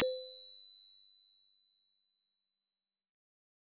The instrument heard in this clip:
synthesizer bass